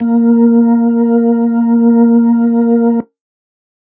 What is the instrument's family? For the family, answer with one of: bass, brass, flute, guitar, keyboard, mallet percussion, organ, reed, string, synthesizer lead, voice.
organ